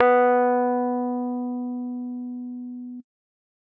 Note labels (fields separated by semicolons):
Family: keyboard; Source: electronic; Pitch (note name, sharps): B3; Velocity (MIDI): 100